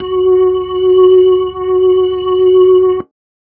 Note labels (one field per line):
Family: organ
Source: electronic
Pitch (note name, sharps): F#4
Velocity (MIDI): 100